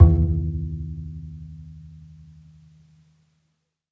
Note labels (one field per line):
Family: string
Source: acoustic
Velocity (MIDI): 100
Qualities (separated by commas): dark, reverb